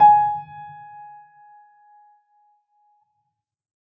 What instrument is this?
acoustic keyboard